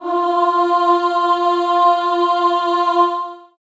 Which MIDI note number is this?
65